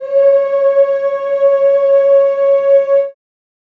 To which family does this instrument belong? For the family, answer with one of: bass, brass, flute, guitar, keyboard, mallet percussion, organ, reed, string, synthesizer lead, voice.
voice